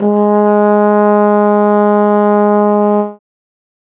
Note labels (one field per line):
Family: brass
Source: acoustic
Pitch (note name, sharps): G#3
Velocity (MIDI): 25